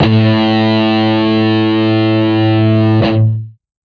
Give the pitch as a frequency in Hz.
110 Hz